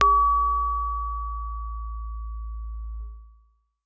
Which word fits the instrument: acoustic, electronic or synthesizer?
acoustic